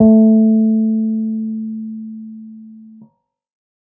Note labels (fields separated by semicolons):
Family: keyboard; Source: electronic; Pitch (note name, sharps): A3; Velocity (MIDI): 25